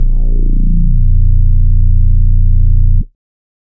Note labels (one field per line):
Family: bass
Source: synthesizer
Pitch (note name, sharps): A#0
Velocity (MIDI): 50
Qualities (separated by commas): dark, distorted